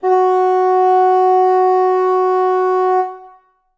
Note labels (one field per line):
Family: reed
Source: acoustic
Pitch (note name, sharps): F#4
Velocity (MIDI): 127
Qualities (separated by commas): reverb